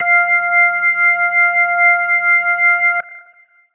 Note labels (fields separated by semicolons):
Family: organ; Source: electronic; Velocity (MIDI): 50